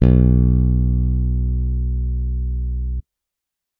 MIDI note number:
35